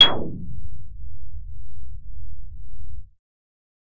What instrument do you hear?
synthesizer bass